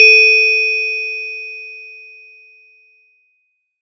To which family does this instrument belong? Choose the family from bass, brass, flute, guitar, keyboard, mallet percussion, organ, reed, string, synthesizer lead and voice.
mallet percussion